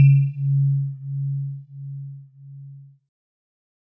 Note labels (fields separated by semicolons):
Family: keyboard; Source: electronic; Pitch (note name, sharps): C#3; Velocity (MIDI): 50; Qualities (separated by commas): multiphonic